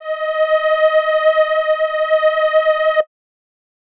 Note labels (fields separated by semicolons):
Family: reed; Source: acoustic; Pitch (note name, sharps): D#5; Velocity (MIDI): 50